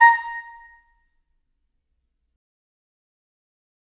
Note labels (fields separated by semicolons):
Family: reed; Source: acoustic; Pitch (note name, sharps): A#5; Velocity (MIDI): 50; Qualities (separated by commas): fast decay, percussive, reverb